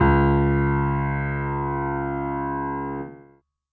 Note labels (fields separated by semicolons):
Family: keyboard; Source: acoustic; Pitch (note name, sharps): C#2; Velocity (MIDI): 50